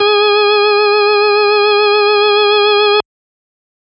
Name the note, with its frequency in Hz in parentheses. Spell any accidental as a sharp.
G#4 (415.3 Hz)